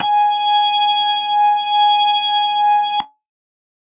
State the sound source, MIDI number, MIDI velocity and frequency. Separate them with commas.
electronic, 80, 50, 830.6 Hz